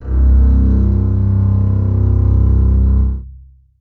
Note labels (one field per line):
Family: string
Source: acoustic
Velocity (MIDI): 127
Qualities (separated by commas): long release, reverb